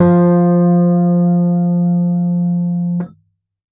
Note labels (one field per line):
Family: keyboard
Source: electronic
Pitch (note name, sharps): F3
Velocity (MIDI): 100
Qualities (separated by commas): dark